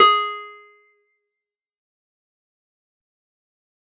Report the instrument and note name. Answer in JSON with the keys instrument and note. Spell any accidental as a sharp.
{"instrument": "acoustic guitar", "note": "G#4"}